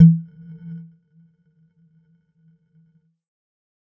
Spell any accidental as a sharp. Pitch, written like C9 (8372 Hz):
E3 (164.8 Hz)